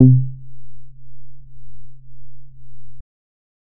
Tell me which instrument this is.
synthesizer bass